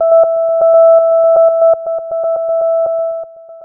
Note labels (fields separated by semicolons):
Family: synthesizer lead; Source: synthesizer; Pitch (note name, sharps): E5; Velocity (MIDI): 50; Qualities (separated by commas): dark, long release, tempo-synced